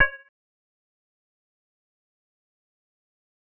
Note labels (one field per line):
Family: mallet percussion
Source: synthesizer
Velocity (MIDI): 25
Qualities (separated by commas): fast decay, multiphonic, percussive